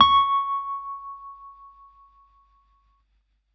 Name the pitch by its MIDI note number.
85